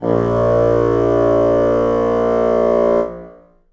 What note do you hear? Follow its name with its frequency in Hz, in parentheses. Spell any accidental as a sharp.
A#1 (58.27 Hz)